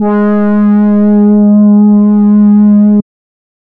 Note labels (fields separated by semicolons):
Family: reed; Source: synthesizer; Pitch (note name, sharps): G#3; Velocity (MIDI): 25; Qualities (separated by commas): distorted, non-linear envelope